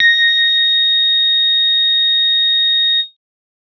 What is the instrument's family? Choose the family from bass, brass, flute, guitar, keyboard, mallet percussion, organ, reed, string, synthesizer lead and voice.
bass